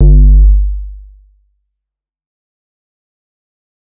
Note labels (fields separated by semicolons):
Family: bass; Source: synthesizer; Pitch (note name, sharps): G1; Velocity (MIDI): 127; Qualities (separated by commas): dark, fast decay